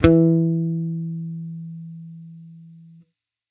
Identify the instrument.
electronic bass